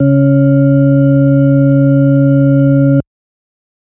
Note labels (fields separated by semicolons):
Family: organ; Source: electronic; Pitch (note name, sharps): C#3; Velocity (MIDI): 127